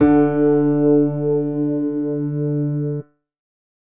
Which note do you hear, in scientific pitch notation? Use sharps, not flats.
D3